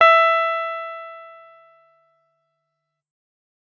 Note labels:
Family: guitar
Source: electronic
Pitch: E5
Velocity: 25

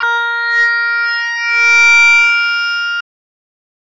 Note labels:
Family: voice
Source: synthesizer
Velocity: 75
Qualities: bright, distorted

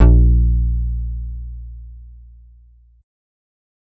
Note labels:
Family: bass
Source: synthesizer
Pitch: A#1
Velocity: 50

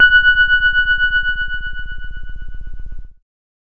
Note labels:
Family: keyboard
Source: electronic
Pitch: F#6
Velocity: 100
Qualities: dark

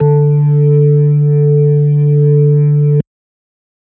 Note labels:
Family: organ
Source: electronic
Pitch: D3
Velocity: 75

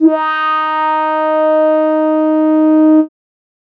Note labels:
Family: keyboard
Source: synthesizer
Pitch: D#4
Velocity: 127

